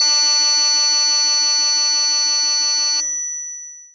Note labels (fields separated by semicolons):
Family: mallet percussion; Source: electronic; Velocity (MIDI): 127; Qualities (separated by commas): long release